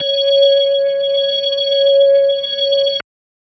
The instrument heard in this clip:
electronic organ